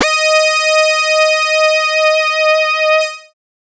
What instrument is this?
synthesizer bass